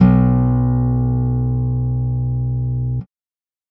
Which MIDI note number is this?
35